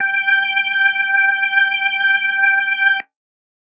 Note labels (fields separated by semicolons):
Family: organ; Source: electronic; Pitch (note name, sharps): G5; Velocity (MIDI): 127